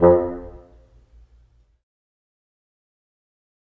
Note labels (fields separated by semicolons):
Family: reed; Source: acoustic; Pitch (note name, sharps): F2; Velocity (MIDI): 25; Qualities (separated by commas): fast decay, percussive, reverb